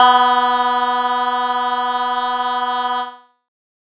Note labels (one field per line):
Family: keyboard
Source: electronic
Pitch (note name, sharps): B3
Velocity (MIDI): 127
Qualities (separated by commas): bright, distorted, multiphonic